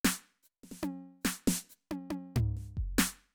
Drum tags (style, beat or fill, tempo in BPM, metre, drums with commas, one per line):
half-time rock
fill
140 BPM
4/4
closed hi-hat, hi-hat pedal, snare, high tom, floor tom, kick